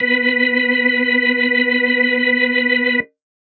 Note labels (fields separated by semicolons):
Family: organ; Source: electronic; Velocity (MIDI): 25; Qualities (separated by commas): reverb